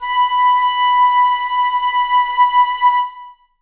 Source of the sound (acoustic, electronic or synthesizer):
acoustic